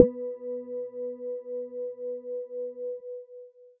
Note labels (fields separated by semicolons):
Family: mallet percussion; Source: electronic; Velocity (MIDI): 50